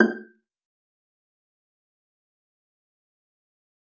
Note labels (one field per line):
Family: string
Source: acoustic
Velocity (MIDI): 25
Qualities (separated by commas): fast decay, percussive, reverb